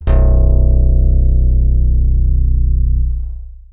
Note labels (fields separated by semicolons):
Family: bass; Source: synthesizer; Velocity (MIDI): 127; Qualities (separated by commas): dark, long release